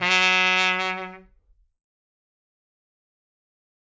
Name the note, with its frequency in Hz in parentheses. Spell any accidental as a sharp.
F#3 (185 Hz)